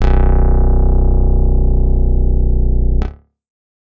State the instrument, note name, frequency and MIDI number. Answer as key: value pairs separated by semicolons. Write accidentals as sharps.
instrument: acoustic guitar; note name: B0; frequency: 30.87 Hz; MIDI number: 23